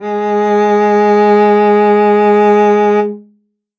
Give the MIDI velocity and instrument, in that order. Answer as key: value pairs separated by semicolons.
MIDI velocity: 127; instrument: acoustic string instrument